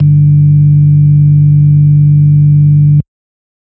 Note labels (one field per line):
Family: organ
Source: electronic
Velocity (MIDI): 127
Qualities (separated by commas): dark